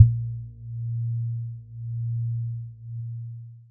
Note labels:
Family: mallet percussion; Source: electronic; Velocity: 25; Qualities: long release

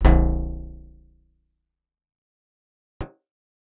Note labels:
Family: guitar; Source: acoustic; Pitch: A#0; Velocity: 100; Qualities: fast decay, reverb

